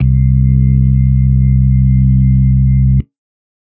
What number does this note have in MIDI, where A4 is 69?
36